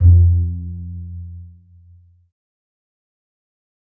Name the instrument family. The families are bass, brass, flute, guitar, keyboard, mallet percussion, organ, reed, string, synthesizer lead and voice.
string